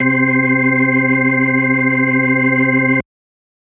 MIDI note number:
48